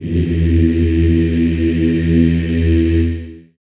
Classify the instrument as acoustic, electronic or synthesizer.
acoustic